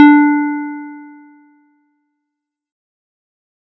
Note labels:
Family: keyboard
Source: electronic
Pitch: D4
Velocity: 75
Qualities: fast decay

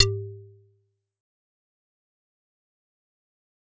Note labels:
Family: mallet percussion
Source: acoustic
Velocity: 25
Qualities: fast decay, percussive

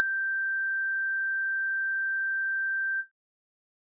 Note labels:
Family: keyboard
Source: electronic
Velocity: 75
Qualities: bright

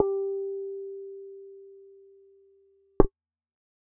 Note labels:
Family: bass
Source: synthesizer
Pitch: G4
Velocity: 50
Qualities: dark, reverb

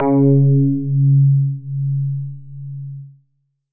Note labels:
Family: synthesizer lead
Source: synthesizer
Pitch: C#3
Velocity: 25

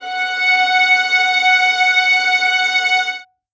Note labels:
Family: string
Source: acoustic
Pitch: F#5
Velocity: 75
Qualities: reverb

